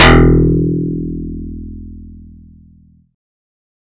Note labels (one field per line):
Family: bass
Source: synthesizer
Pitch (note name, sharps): E1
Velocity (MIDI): 100